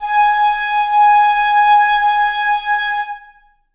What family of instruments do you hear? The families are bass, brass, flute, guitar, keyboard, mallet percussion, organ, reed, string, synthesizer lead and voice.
reed